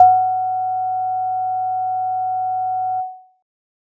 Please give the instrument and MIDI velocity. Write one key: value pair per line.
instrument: electronic keyboard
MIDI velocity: 75